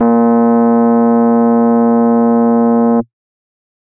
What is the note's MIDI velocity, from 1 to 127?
127